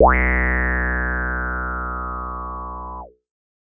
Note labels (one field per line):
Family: bass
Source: synthesizer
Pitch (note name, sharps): B1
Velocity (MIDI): 100